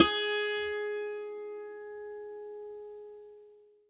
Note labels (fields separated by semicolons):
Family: guitar; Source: acoustic; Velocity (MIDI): 25; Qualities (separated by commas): bright, reverb